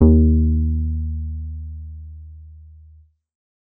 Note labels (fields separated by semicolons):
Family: bass; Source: synthesizer; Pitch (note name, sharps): D#2; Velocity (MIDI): 25; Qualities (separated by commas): dark